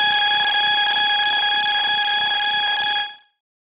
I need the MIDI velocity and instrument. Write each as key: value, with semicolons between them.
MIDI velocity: 100; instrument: synthesizer bass